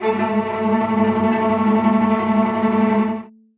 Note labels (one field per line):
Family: string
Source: acoustic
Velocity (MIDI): 75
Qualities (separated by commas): bright, non-linear envelope, reverb